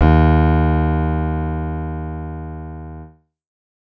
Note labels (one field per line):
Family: keyboard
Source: synthesizer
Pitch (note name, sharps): D#2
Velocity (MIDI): 100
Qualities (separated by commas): distorted